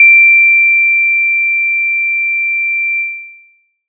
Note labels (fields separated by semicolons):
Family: mallet percussion; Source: acoustic; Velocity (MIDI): 75; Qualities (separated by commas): long release